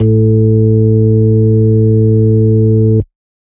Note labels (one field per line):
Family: organ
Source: electronic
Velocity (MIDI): 127